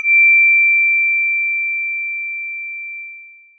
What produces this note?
electronic mallet percussion instrument